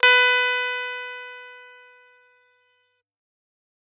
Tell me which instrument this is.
electronic guitar